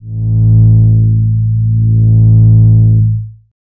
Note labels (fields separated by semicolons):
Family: bass; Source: synthesizer; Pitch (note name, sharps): A1; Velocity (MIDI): 100; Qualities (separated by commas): distorted, tempo-synced